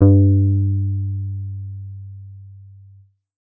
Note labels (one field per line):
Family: bass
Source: synthesizer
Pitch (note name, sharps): G2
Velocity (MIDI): 25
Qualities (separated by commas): dark